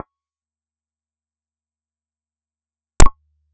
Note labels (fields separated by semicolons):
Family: bass; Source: synthesizer; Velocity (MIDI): 127; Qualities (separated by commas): percussive, reverb